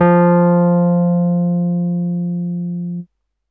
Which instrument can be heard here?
electronic keyboard